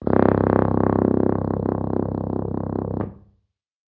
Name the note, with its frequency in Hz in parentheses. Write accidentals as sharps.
C1 (32.7 Hz)